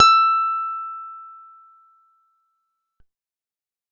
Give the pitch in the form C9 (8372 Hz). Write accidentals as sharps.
E6 (1319 Hz)